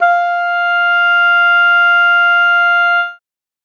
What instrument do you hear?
acoustic reed instrument